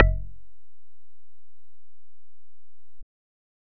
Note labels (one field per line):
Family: bass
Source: synthesizer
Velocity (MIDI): 50